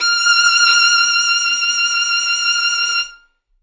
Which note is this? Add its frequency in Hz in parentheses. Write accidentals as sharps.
F6 (1397 Hz)